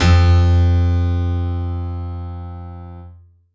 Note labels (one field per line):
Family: keyboard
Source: acoustic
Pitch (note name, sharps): F2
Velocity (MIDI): 127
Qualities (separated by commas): bright, reverb